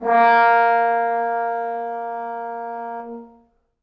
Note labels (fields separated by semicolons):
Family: brass; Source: acoustic; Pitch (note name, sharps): A#3; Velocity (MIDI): 75; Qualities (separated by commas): bright, reverb